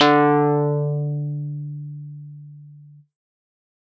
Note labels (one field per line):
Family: keyboard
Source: electronic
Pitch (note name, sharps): D3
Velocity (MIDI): 127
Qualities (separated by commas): distorted